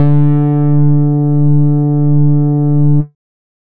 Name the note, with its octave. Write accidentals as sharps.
D3